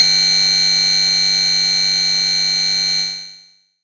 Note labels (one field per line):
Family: bass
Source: synthesizer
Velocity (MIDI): 50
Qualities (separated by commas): bright, distorted, long release